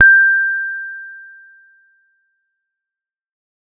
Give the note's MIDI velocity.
100